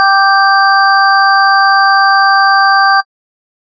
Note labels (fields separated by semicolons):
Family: organ; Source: electronic; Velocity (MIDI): 127